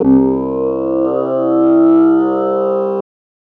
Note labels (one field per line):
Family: voice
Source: synthesizer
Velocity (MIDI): 50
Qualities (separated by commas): distorted